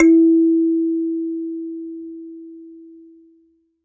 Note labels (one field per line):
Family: mallet percussion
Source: acoustic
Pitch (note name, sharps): E4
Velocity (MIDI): 50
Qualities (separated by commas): reverb